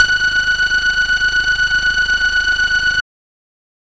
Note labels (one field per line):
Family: bass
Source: synthesizer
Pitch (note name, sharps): F#6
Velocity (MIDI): 100